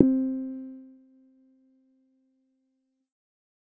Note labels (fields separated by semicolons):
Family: keyboard; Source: electronic; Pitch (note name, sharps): C4; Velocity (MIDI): 75; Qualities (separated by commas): dark